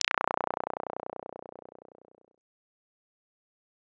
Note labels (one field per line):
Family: bass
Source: synthesizer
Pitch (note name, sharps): B0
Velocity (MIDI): 100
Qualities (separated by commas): bright, distorted, fast decay